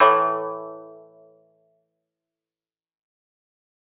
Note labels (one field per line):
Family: guitar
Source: acoustic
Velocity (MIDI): 25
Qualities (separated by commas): fast decay